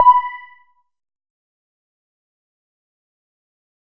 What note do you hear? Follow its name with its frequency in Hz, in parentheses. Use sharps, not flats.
B5 (987.8 Hz)